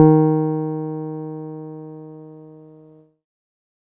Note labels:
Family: keyboard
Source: electronic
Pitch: D#3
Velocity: 50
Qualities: dark

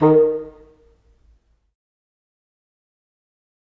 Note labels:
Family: reed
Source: acoustic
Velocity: 50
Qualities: fast decay, percussive, reverb

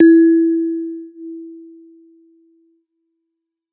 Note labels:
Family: mallet percussion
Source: acoustic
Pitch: E4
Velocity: 127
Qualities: non-linear envelope

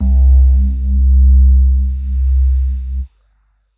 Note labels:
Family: keyboard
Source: electronic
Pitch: C2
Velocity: 25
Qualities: dark

